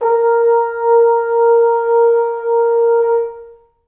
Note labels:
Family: brass; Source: acoustic; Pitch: A#4; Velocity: 25; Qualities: long release, reverb

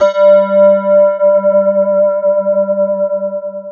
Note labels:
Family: guitar; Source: electronic; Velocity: 127; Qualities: long release, multiphonic, non-linear envelope

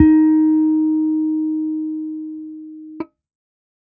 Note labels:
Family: bass; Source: electronic; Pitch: D#4; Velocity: 25

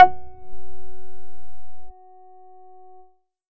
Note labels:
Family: bass; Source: synthesizer; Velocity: 50; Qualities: distorted

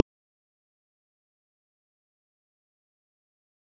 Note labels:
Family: mallet percussion; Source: electronic; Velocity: 25; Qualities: fast decay, percussive

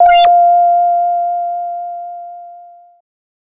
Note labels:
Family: bass; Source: synthesizer; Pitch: F5; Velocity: 100; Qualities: distorted

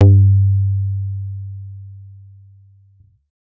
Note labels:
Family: bass; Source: synthesizer; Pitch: G2; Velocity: 127; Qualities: dark

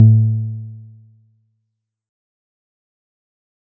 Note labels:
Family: guitar; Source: synthesizer; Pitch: A2; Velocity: 75; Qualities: dark, fast decay

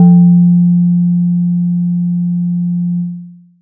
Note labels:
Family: mallet percussion; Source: acoustic; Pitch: F3; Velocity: 50; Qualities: dark, long release

